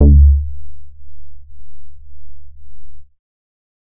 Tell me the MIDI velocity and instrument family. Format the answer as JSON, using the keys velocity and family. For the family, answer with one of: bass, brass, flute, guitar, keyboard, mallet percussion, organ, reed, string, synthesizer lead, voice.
{"velocity": 50, "family": "bass"}